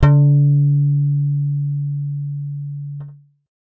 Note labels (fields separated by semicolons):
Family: bass; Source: synthesizer; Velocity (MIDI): 100; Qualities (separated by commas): dark